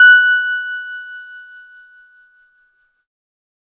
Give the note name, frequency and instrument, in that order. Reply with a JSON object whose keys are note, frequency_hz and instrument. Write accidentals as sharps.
{"note": "F#6", "frequency_hz": 1480, "instrument": "electronic keyboard"}